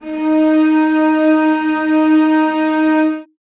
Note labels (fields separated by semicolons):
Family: string; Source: acoustic; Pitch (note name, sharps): D#4; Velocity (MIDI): 25; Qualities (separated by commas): reverb